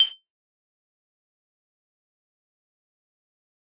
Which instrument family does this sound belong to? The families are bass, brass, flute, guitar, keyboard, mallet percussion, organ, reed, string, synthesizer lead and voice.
guitar